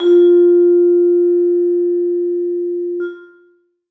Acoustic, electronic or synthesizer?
acoustic